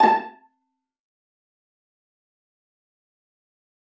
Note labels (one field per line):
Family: string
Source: acoustic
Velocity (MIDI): 75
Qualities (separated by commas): fast decay, percussive, reverb